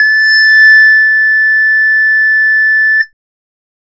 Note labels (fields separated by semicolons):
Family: bass; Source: synthesizer; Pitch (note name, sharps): A6; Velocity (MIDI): 127